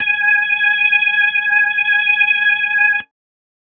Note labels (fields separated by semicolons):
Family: organ; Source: electronic; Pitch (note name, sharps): G#5; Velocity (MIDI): 50